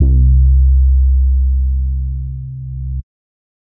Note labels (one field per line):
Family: bass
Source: synthesizer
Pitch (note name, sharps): C2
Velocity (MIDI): 25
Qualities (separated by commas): dark